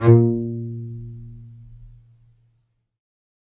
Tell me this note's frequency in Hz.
116.5 Hz